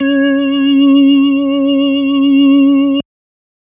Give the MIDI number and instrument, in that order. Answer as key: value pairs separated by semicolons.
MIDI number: 61; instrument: electronic organ